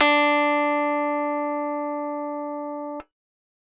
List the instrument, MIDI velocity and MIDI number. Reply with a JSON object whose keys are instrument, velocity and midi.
{"instrument": "electronic keyboard", "velocity": 50, "midi": 62}